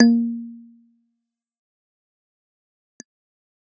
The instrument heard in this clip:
electronic keyboard